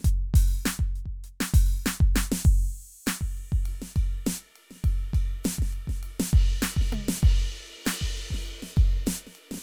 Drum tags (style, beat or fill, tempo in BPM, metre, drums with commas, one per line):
Latin funk
beat
100 BPM
4/4
crash, ride, ride bell, closed hi-hat, open hi-hat, hi-hat pedal, snare, mid tom, kick